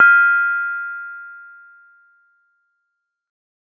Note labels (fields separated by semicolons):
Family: mallet percussion; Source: acoustic; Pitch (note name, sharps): F6; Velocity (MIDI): 127; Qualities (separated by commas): reverb